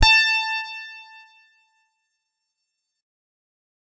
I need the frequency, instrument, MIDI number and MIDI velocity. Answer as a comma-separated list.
880 Hz, electronic guitar, 81, 127